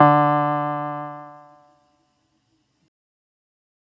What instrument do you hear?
electronic keyboard